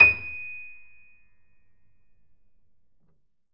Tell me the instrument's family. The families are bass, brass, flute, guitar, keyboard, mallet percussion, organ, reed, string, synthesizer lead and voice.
keyboard